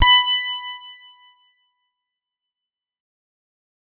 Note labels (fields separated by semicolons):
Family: guitar; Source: electronic; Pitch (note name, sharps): B5; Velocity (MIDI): 100; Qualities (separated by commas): bright, fast decay